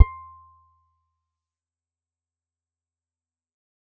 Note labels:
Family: guitar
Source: acoustic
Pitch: C6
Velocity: 127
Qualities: fast decay, percussive

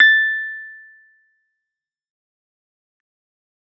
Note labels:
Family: keyboard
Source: electronic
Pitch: A6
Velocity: 127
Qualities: fast decay

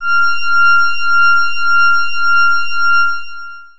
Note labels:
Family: organ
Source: electronic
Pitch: F6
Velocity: 127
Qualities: distorted, long release

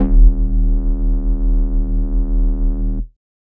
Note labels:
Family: flute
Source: synthesizer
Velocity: 100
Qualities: distorted

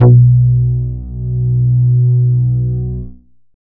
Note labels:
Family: bass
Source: synthesizer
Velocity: 50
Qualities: distorted

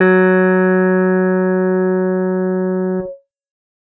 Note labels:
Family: guitar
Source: electronic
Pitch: F#3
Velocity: 75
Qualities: reverb

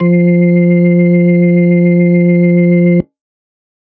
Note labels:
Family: organ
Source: electronic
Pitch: F3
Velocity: 50

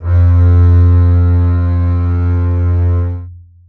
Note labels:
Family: string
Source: acoustic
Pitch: F2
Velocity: 25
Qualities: long release, reverb

